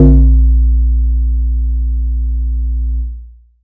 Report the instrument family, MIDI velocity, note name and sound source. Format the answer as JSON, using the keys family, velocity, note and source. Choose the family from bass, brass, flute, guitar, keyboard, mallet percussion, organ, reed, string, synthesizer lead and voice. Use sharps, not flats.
{"family": "mallet percussion", "velocity": 127, "note": "A#1", "source": "acoustic"}